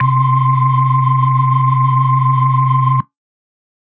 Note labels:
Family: organ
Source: electronic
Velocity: 25

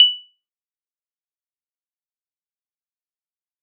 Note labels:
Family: keyboard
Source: electronic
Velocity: 50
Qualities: bright, fast decay, percussive

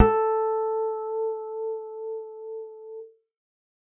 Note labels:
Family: bass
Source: synthesizer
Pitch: A4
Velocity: 127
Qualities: dark, reverb

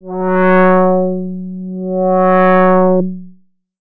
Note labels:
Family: bass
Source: synthesizer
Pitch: F#3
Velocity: 50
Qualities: distorted, tempo-synced

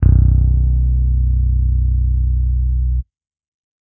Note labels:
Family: bass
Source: electronic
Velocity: 127

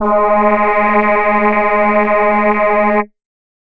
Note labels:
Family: voice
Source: synthesizer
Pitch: G#3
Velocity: 50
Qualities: multiphonic

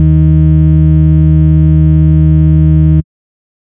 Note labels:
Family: bass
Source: synthesizer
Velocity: 75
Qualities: dark, distorted

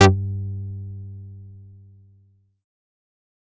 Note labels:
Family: bass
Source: synthesizer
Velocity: 100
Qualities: distorted, fast decay

